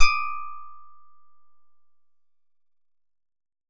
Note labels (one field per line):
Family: guitar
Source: synthesizer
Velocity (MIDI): 25